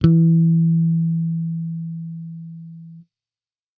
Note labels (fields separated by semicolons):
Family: bass; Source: electronic; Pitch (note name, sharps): E3; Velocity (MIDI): 75